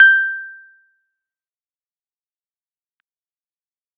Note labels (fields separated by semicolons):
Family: keyboard; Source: electronic; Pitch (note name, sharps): G6; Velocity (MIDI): 100; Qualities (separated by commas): fast decay, percussive